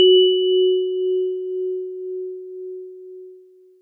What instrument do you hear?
acoustic mallet percussion instrument